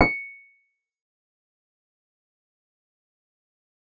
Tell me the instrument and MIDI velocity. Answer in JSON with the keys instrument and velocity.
{"instrument": "synthesizer keyboard", "velocity": 50}